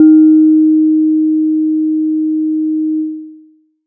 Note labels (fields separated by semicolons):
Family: mallet percussion; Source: acoustic; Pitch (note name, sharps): D#4; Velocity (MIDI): 25; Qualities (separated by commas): long release